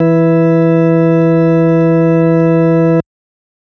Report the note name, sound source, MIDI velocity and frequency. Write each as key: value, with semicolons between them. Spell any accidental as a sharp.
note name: E3; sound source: electronic; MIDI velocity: 50; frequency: 164.8 Hz